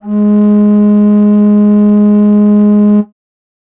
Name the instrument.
acoustic flute